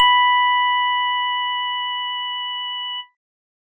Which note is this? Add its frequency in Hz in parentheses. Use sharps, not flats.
B5 (987.8 Hz)